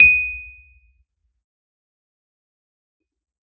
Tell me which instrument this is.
electronic keyboard